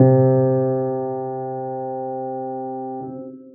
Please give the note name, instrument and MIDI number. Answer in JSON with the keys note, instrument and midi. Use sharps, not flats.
{"note": "C3", "instrument": "acoustic keyboard", "midi": 48}